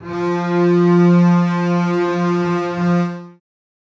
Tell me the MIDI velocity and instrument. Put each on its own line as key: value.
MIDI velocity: 127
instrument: acoustic string instrument